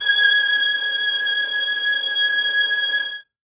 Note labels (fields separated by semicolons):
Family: string; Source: acoustic; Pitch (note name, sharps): G#6; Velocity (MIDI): 127; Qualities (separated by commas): reverb